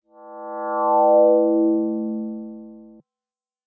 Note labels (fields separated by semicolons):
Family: mallet percussion; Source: electronic; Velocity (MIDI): 100